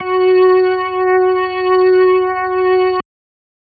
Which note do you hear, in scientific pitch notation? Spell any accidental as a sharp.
F#4